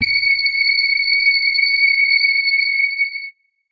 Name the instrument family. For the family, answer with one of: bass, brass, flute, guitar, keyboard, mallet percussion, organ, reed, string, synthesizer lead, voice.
guitar